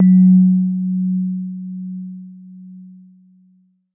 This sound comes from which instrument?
electronic keyboard